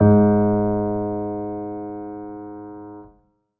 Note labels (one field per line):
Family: keyboard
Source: acoustic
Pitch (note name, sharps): G#2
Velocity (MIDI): 25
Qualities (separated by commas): reverb